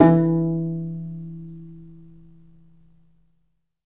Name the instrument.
acoustic guitar